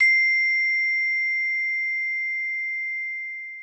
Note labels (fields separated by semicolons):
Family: mallet percussion; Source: acoustic; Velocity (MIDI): 25; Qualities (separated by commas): bright, long release